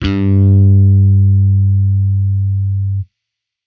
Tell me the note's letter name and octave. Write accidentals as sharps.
G2